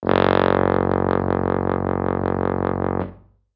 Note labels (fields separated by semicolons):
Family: brass; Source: acoustic; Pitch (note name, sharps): F#1; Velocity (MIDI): 127